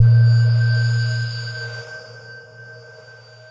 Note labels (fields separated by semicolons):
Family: mallet percussion; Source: electronic; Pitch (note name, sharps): A#2; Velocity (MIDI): 50; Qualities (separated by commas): long release, non-linear envelope